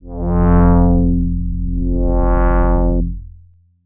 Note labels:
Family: bass; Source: synthesizer; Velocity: 75; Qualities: distorted, long release, tempo-synced

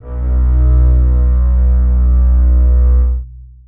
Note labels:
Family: string; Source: acoustic; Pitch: B1; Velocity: 50; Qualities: long release, reverb

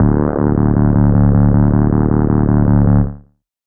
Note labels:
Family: bass; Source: synthesizer; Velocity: 50; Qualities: distorted, tempo-synced

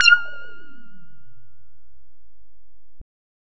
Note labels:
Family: bass; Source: synthesizer; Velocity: 75

